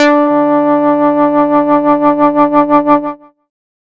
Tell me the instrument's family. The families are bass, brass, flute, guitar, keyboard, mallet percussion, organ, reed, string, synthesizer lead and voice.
bass